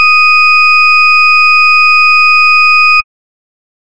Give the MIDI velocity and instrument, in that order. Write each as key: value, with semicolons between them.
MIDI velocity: 100; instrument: synthesizer bass